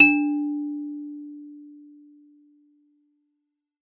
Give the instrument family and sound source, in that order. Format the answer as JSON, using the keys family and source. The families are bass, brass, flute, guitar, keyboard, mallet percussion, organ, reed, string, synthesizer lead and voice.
{"family": "mallet percussion", "source": "acoustic"}